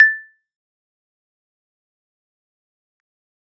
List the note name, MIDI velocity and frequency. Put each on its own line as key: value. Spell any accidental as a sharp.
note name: A6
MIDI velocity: 50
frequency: 1760 Hz